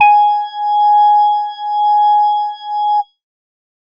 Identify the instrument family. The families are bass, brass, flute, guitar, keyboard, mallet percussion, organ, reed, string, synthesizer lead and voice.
organ